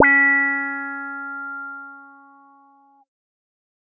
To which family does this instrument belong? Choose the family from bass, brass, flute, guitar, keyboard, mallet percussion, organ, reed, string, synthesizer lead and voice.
bass